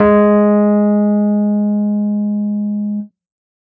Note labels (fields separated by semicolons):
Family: keyboard; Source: electronic; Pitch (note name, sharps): G#3; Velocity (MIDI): 127